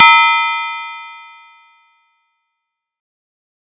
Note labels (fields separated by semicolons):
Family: mallet percussion; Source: acoustic; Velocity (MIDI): 127; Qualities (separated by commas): bright